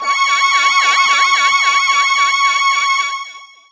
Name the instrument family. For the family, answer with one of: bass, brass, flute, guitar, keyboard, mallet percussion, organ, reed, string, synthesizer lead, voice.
voice